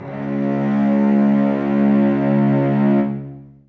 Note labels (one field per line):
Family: string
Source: acoustic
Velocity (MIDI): 75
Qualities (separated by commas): long release, reverb